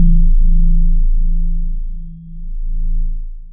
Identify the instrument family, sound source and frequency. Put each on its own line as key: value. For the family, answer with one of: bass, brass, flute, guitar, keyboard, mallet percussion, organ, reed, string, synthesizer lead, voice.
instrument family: voice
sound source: synthesizer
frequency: 27.5 Hz